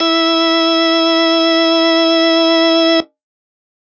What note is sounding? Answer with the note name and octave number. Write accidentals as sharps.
E4